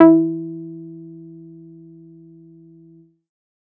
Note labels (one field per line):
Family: bass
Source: synthesizer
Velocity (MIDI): 75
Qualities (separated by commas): dark